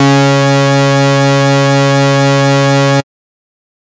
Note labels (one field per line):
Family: bass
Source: synthesizer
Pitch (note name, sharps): C#3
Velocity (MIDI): 25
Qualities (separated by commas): bright, distorted